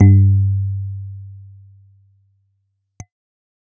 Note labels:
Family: keyboard; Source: electronic; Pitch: G2; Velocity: 50

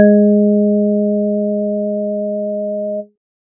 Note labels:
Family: organ; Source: electronic; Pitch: G#3; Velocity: 50; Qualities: dark

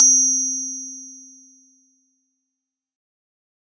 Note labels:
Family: mallet percussion; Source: acoustic; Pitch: C4; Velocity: 127; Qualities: bright, fast decay

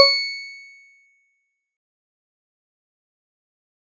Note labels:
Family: mallet percussion; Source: acoustic; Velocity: 100; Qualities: fast decay, percussive

